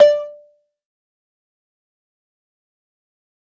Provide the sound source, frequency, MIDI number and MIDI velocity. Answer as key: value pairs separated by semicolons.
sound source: acoustic; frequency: 587.3 Hz; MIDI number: 74; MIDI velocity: 25